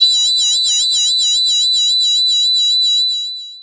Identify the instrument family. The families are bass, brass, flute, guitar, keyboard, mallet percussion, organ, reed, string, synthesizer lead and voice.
voice